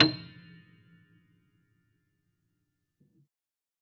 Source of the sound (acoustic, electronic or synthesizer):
acoustic